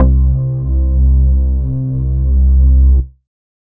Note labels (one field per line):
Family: bass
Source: synthesizer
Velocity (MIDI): 75